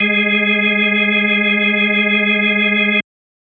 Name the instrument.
electronic organ